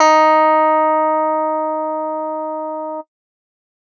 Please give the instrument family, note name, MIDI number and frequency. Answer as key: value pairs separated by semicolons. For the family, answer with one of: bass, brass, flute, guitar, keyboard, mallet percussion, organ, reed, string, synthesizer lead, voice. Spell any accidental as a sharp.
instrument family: guitar; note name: D#4; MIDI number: 63; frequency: 311.1 Hz